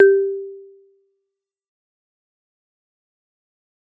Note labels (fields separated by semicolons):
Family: mallet percussion; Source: acoustic; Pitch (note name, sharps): G4; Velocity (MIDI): 100; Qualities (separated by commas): fast decay, percussive